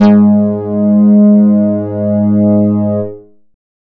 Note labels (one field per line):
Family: bass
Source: synthesizer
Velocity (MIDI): 75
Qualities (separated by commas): distorted